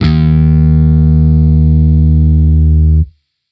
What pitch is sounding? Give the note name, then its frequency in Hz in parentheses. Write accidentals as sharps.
D#2 (77.78 Hz)